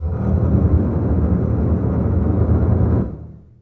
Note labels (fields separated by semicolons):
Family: string; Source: acoustic; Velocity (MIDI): 50; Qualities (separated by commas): long release, non-linear envelope, reverb